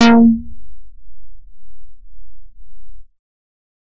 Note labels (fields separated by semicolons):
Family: bass; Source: synthesizer; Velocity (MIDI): 127; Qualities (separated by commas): distorted